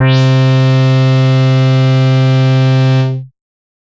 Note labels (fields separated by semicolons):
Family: bass; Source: synthesizer; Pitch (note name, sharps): C3; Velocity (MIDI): 127; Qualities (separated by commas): bright, distorted